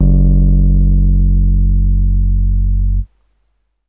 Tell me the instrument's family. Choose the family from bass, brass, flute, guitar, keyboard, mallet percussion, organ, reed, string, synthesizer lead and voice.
keyboard